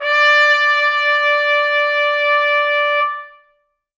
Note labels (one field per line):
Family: brass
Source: acoustic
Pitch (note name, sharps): D5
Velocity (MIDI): 127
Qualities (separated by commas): bright, reverb